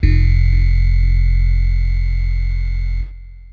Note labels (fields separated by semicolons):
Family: keyboard; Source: electronic; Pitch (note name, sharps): F1; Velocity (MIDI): 50; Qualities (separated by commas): bright, distorted, long release